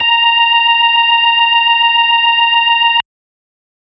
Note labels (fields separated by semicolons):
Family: organ; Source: electronic; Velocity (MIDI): 100